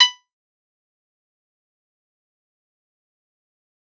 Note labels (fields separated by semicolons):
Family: guitar; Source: acoustic; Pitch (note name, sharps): B5; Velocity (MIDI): 25; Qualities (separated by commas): fast decay, percussive